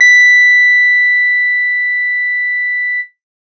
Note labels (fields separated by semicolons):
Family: guitar; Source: electronic; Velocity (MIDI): 50; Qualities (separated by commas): bright